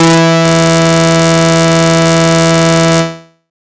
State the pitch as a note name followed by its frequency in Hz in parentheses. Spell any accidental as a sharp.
E3 (164.8 Hz)